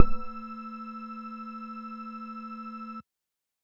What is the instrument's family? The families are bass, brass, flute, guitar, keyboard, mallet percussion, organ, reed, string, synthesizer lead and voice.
bass